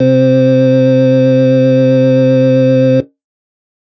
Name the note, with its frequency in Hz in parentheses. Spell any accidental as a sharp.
C3 (130.8 Hz)